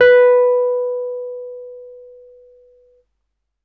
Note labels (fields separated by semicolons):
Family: keyboard; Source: electronic; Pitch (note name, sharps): B4; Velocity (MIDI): 100; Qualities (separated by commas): dark